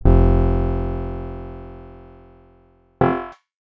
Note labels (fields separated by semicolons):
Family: guitar; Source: acoustic; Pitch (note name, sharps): F1; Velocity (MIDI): 25; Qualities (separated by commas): distorted